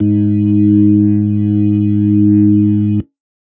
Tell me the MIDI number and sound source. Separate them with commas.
44, electronic